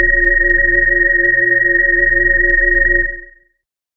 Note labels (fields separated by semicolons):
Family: mallet percussion; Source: electronic; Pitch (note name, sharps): A#0; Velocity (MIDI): 127; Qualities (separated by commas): bright, distorted, multiphonic